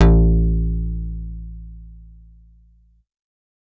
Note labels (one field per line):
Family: bass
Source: synthesizer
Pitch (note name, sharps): A1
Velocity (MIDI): 100